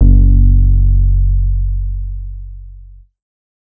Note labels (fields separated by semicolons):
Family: bass; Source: synthesizer; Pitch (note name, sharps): F#1; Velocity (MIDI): 25; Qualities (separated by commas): distorted